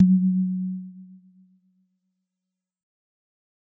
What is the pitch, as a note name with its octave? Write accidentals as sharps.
F#3